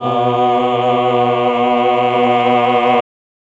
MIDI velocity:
127